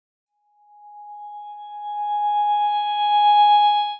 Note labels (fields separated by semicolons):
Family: guitar; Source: electronic; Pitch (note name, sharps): G#5; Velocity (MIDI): 50; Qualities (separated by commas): long release